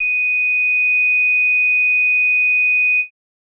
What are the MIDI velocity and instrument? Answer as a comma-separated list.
50, synthesizer bass